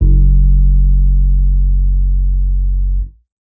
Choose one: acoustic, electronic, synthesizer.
electronic